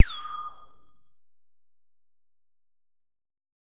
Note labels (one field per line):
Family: bass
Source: synthesizer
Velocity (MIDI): 100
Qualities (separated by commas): distorted, percussive